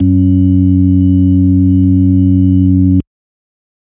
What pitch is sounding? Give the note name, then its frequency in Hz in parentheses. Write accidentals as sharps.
F#2 (92.5 Hz)